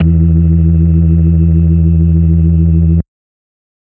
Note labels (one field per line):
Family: organ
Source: electronic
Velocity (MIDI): 127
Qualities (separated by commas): dark